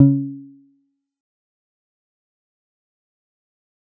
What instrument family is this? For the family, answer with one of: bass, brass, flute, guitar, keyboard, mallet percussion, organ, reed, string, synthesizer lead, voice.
guitar